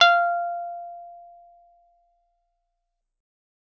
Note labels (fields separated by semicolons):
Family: guitar; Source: acoustic; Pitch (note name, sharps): F5; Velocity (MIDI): 100